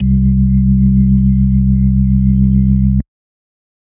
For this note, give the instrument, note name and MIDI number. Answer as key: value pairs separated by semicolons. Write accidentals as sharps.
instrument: electronic organ; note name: C2; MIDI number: 36